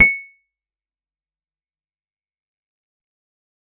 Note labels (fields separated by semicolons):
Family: guitar; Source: acoustic; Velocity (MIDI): 25; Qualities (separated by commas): fast decay, percussive